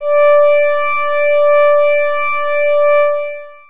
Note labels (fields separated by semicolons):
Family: organ; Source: electronic; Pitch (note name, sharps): D5; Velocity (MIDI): 127; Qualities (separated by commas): distorted, long release